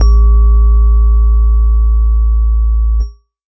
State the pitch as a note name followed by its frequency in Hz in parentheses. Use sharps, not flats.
A1 (55 Hz)